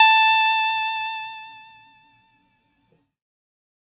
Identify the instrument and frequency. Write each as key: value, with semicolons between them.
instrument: synthesizer keyboard; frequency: 880 Hz